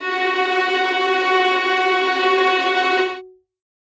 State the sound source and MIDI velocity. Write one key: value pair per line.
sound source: acoustic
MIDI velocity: 75